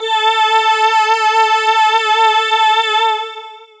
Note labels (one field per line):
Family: voice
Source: synthesizer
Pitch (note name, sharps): A4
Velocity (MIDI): 100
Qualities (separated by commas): bright, distorted, long release